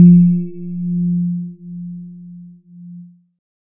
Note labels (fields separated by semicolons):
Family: keyboard; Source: electronic; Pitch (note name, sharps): F3; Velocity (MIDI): 25